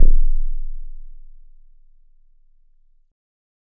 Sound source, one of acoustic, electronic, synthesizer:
electronic